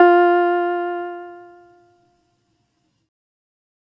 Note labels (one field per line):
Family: keyboard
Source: electronic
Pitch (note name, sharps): F4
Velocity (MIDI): 75